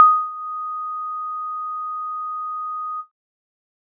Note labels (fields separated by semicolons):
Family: keyboard; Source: electronic; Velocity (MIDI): 25